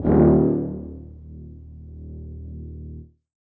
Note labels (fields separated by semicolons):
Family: brass; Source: acoustic; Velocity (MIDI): 50; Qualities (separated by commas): reverb